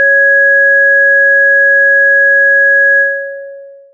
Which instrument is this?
synthesizer lead